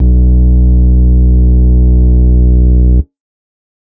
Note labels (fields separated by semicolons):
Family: organ; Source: electronic; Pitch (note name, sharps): B1; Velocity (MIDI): 127